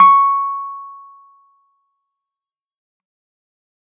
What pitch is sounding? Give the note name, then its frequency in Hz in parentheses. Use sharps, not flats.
C#6 (1109 Hz)